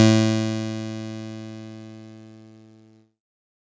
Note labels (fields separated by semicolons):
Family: keyboard; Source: electronic; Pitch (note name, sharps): A2; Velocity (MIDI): 50; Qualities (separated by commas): bright, distorted